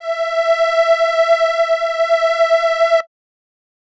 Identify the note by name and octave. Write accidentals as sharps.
E5